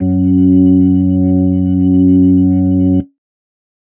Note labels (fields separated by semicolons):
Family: organ; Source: electronic; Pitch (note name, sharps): F#2; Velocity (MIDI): 75; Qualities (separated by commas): dark